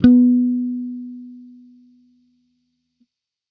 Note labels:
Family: bass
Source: electronic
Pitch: B3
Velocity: 50

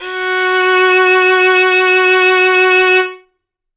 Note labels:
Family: string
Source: acoustic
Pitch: F#4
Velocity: 50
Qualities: bright

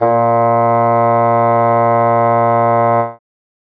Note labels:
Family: reed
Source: acoustic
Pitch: A#2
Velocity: 50

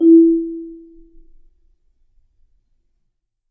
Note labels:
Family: mallet percussion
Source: acoustic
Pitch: E4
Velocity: 25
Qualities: dark, reverb

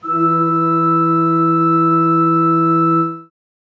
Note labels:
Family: organ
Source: acoustic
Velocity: 127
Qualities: reverb

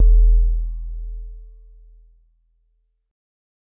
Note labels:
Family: keyboard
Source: electronic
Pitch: E1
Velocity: 25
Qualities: dark

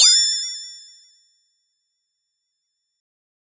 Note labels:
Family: guitar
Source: synthesizer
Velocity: 100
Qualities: bright

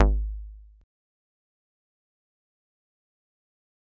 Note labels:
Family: mallet percussion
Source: acoustic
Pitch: G#1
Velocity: 25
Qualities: fast decay, percussive

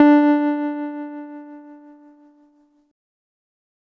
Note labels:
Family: keyboard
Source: electronic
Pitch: D4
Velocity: 50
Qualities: distorted

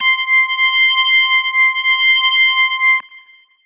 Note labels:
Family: organ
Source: electronic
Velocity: 25

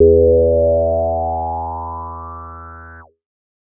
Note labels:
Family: bass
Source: synthesizer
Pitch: E2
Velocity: 25

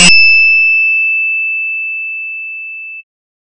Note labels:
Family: bass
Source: synthesizer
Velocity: 50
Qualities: bright, distorted

